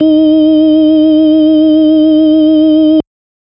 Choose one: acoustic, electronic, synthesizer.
electronic